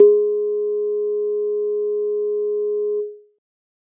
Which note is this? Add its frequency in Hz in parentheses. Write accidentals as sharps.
G#4 (415.3 Hz)